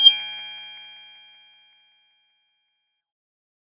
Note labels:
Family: bass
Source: synthesizer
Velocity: 100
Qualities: bright, distorted, percussive

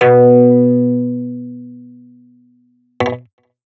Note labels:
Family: guitar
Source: electronic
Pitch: B2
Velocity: 75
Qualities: distorted

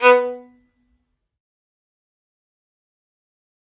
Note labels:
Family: string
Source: acoustic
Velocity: 127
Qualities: bright, fast decay, percussive, reverb

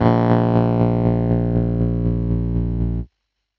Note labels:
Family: keyboard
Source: electronic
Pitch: A#1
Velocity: 100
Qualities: distorted, tempo-synced

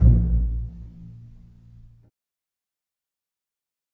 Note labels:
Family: string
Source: acoustic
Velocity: 25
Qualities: dark, fast decay, reverb

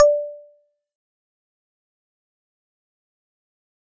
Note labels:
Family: mallet percussion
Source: acoustic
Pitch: D5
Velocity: 75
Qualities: fast decay, percussive

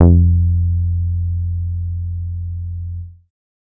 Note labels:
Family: bass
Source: synthesizer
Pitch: F2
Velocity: 75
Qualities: dark

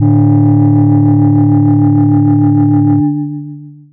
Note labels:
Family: mallet percussion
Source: electronic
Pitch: D1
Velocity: 127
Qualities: long release

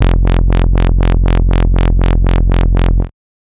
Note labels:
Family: bass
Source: synthesizer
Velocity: 100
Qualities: bright, distorted, tempo-synced

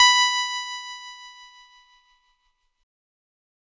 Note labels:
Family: keyboard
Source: electronic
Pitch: B5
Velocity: 25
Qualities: bright, distorted

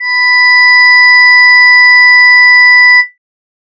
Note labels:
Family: voice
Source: synthesizer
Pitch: B5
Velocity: 50

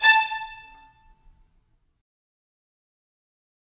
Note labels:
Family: string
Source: acoustic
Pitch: A5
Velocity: 75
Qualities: fast decay, percussive, reverb

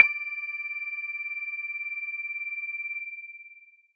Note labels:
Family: mallet percussion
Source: electronic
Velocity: 100

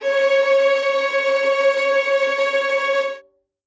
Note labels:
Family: string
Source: acoustic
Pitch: C#5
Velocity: 100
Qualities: bright, non-linear envelope, reverb

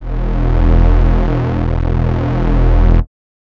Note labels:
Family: reed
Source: acoustic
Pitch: E1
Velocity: 25

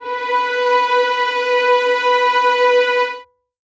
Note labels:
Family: string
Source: acoustic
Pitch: B4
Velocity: 50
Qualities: reverb

